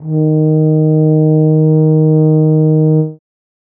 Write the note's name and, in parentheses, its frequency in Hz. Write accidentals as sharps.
D#3 (155.6 Hz)